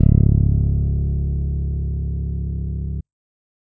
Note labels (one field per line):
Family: bass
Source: electronic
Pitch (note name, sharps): C#1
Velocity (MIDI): 100